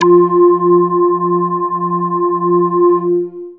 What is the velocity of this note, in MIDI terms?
75